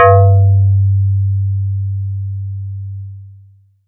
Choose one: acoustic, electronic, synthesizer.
electronic